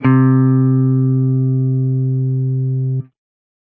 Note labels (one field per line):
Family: guitar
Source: electronic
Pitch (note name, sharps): C3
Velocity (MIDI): 50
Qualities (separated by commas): distorted